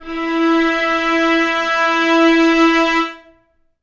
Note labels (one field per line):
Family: string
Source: acoustic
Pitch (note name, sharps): E4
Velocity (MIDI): 50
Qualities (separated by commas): reverb